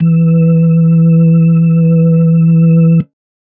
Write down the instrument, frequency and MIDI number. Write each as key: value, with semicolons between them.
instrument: electronic organ; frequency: 164.8 Hz; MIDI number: 52